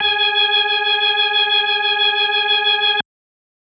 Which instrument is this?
electronic organ